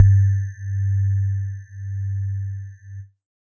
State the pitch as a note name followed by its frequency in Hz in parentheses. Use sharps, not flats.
G2 (98 Hz)